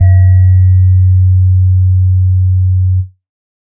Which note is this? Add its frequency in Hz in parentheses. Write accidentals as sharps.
F#2 (92.5 Hz)